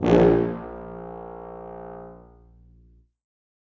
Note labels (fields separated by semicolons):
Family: brass; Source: acoustic; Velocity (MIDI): 100; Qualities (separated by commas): bright, reverb